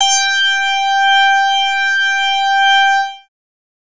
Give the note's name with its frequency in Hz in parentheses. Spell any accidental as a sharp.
G5 (784 Hz)